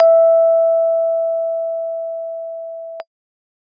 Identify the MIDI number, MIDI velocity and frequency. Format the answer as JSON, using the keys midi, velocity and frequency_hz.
{"midi": 76, "velocity": 25, "frequency_hz": 659.3}